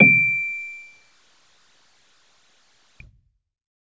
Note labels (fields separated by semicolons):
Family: keyboard; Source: electronic; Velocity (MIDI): 25